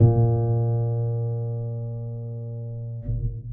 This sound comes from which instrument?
acoustic keyboard